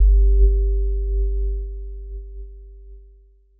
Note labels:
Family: keyboard; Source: electronic; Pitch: G1; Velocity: 100; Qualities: dark

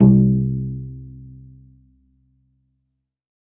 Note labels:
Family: string; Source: acoustic; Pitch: C2; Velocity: 100; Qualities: dark, reverb

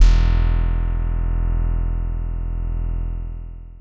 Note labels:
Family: guitar; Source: synthesizer; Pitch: E1; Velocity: 75; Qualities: long release

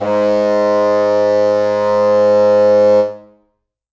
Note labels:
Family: reed; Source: acoustic; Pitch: G#2; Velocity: 127; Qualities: reverb

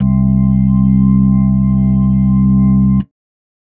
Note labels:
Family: organ; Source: electronic; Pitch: C2; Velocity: 25; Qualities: dark

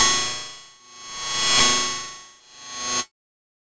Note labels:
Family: guitar; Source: electronic; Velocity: 50; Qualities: bright, distorted

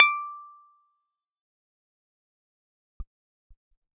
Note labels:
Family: keyboard; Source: electronic; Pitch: D6; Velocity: 100; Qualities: fast decay

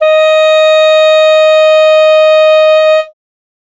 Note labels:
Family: reed; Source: acoustic; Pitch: D#5; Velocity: 127

